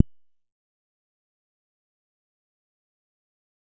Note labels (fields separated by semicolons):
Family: bass; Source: synthesizer; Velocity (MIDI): 25; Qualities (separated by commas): fast decay, percussive